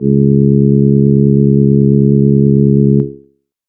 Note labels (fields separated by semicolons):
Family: reed; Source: synthesizer; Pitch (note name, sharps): C#2; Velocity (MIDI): 127